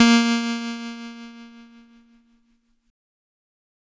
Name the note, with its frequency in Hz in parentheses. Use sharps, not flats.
A#3 (233.1 Hz)